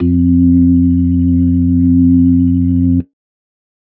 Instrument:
electronic organ